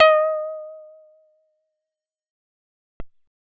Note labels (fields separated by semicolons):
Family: bass; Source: synthesizer; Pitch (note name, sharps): D#5; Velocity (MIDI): 50; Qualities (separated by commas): fast decay